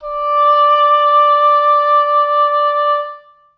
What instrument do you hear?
acoustic reed instrument